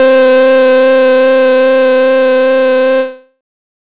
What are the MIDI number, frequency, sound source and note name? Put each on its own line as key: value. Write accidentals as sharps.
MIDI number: 60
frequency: 261.6 Hz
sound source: synthesizer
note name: C4